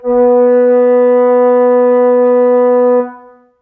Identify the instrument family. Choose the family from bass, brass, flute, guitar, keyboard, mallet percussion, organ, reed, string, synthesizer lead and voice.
flute